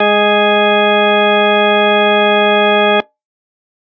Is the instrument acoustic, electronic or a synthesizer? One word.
electronic